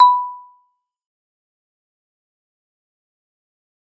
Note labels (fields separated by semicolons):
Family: mallet percussion; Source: acoustic; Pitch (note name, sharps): B5; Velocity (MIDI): 127; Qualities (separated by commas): fast decay, percussive